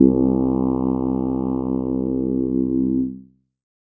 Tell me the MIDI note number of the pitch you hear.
36